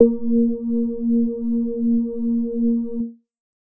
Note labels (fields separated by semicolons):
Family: keyboard; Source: electronic; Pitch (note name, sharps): A#3; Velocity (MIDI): 50; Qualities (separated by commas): distorted